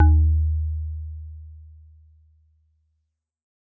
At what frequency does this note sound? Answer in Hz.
77.78 Hz